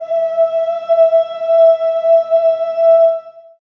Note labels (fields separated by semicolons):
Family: voice; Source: acoustic; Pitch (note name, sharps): E5; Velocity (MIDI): 50; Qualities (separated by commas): long release, reverb